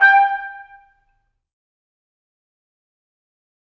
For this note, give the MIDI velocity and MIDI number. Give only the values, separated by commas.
50, 79